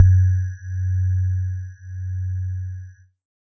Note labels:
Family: synthesizer lead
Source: synthesizer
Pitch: F#2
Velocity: 25

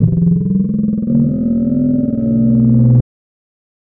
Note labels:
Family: voice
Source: synthesizer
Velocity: 127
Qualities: distorted

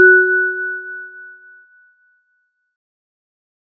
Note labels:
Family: mallet percussion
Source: acoustic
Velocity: 25

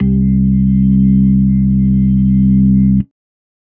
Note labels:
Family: organ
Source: electronic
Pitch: C2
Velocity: 75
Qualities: dark

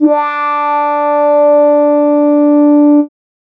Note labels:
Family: keyboard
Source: synthesizer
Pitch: D4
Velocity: 25

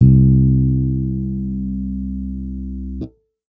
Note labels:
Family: bass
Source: electronic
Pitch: C2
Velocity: 75

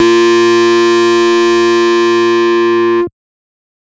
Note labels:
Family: bass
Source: synthesizer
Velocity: 50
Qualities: bright, distorted, multiphonic

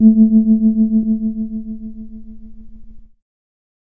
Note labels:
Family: keyboard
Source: electronic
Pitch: A3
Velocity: 127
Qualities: dark

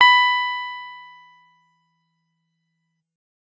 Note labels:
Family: guitar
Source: electronic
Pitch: B5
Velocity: 25

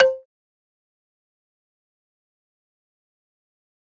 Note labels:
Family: mallet percussion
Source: acoustic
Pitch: C5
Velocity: 127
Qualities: fast decay, percussive, reverb

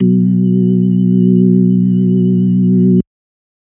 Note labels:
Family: organ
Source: electronic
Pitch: B1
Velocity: 127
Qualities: dark

